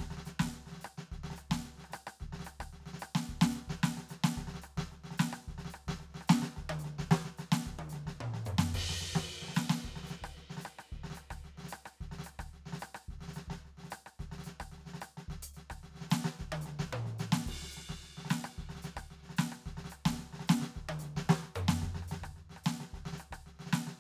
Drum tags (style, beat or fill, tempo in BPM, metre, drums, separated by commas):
Brazilian baião, beat, 110 BPM, 4/4, crash, ride, closed hi-hat, hi-hat pedal, snare, cross-stick, high tom, mid tom, floor tom, kick